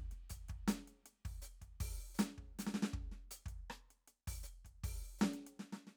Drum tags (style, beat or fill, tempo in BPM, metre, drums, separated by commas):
funk, beat, 80 BPM, 4/4, closed hi-hat, open hi-hat, hi-hat pedal, snare, cross-stick, kick